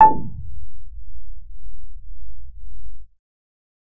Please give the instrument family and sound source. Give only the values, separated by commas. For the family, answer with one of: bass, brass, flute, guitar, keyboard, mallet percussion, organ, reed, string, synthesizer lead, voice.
bass, synthesizer